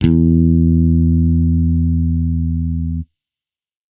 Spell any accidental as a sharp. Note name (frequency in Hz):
E2 (82.41 Hz)